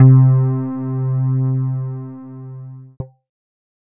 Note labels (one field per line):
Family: keyboard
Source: electronic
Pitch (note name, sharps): C3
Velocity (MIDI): 50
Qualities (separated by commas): dark, distorted